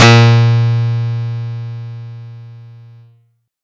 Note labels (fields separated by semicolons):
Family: guitar; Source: acoustic; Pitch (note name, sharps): A#2; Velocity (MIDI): 127; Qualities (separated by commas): bright